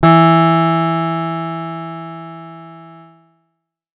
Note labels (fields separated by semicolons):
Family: guitar; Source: acoustic; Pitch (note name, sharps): E3; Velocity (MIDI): 25; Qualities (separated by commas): bright, distorted